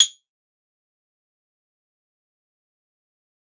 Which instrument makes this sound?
acoustic guitar